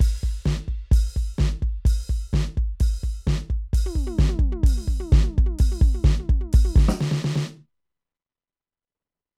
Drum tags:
rock, beat, 128 BPM, 4/4, open hi-hat, hi-hat pedal, snare, floor tom, kick

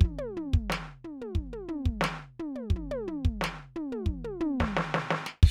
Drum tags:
rock, beat, 88 BPM, 4/4, crash, snare, high tom, mid tom, floor tom, kick

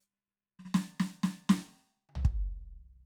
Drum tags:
reggae, fill, 78 BPM, 4/4, hi-hat pedal, snare, high tom, floor tom, kick

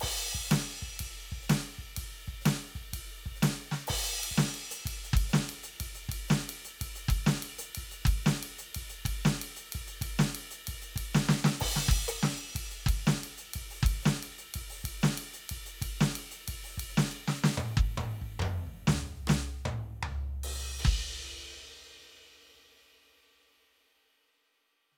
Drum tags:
swing, beat, 124 BPM, 4/4, crash, ride, ride bell, closed hi-hat, open hi-hat, hi-hat pedal, snare, cross-stick, high tom, mid tom, floor tom, kick

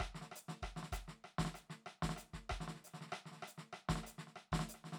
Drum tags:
maracatu, beat, 96 BPM, 4/4, hi-hat pedal, snare, cross-stick, kick

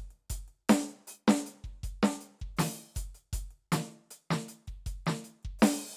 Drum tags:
funk, beat, 80 BPM, 4/4, closed hi-hat, open hi-hat, hi-hat pedal, snare, kick

